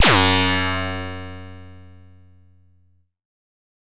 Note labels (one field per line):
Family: bass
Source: synthesizer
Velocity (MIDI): 127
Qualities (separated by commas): bright, distorted